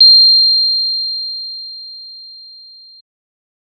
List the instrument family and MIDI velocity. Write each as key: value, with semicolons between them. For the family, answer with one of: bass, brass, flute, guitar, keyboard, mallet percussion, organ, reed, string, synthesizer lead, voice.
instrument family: bass; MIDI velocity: 75